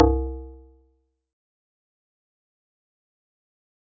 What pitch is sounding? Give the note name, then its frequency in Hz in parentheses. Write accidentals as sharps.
C2 (65.41 Hz)